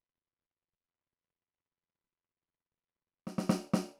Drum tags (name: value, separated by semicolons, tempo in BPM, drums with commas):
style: rock; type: fill; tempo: 60 BPM; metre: 4/4; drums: snare